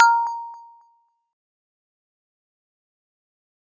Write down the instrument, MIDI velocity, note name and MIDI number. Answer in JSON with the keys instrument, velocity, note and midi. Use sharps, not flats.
{"instrument": "acoustic mallet percussion instrument", "velocity": 75, "note": "A#5", "midi": 82}